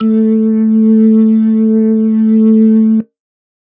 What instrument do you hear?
electronic organ